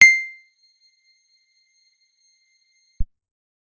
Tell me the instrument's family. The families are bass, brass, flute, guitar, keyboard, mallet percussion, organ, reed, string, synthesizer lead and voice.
guitar